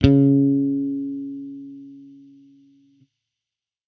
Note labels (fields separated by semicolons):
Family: bass; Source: electronic; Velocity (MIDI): 75; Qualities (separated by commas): distorted